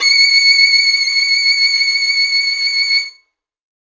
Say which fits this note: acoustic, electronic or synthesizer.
acoustic